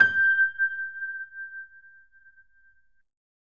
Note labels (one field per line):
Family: keyboard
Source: electronic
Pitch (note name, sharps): G6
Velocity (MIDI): 100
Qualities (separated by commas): reverb